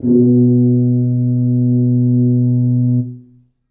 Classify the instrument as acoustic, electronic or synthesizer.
acoustic